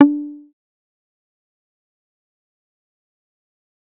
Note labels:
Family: bass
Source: synthesizer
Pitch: D4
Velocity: 100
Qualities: dark, fast decay, percussive

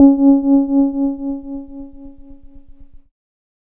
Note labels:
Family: keyboard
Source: electronic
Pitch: C#4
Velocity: 100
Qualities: dark

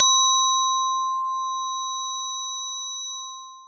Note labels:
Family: mallet percussion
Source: acoustic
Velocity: 127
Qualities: bright, distorted, long release

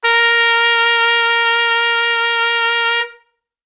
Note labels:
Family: brass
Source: acoustic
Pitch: A#4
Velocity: 100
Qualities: bright

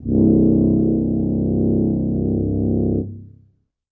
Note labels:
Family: brass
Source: acoustic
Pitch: C1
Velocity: 25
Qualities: dark, reverb

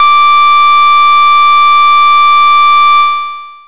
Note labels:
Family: bass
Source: synthesizer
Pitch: D6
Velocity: 75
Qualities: bright, distorted, long release

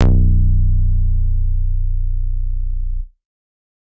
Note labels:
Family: bass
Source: synthesizer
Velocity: 50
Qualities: dark

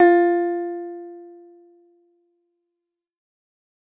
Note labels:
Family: guitar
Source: synthesizer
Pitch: F4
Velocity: 100

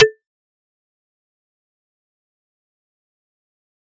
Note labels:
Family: mallet percussion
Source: acoustic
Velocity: 127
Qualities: fast decay, percussive

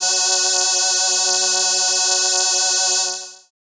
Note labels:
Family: keyboard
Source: synthesizer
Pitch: F#3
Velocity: 100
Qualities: bright

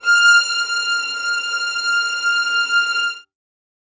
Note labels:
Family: string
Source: acoustic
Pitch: F6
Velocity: 127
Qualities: reverb

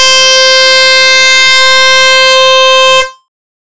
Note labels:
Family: bass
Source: synthesizer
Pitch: C5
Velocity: 100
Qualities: bright, distorted

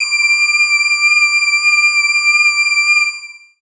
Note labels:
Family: voice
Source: synthesizer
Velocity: 100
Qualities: bright, long release

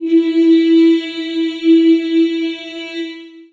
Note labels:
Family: voice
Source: acoustic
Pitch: E4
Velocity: 75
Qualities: long release, reverb

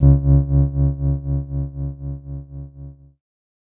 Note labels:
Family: keyboard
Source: electronic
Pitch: C#2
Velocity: 100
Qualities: dark

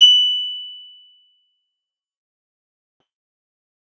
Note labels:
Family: guitar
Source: acoustic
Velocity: 100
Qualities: bright, distorted, fast decay

